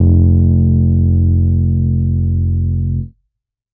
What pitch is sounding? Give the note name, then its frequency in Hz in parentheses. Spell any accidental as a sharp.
F1 (43.65 Hz)